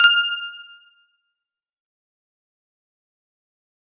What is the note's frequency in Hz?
1397 Hz